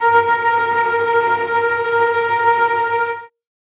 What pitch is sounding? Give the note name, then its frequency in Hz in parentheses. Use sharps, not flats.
A#4 (466.2 Hz)